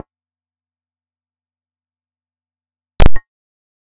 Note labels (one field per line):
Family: bass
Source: synthesizer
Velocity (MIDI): 127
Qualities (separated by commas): percussive, reverb